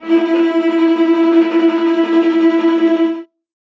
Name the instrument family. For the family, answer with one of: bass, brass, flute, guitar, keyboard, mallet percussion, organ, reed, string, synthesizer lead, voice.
string